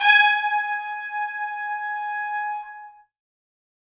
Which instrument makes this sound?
acoustic brass instrument